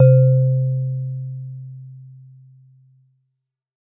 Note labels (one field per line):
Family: mallet percussion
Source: acoustic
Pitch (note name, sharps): C3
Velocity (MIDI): 100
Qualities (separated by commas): dark